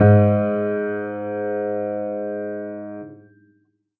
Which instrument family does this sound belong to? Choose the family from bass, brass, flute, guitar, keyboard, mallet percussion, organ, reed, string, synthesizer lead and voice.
keyboard